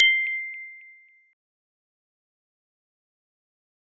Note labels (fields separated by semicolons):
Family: mallet percussion; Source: acoustic; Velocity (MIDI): 25; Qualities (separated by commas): fast decay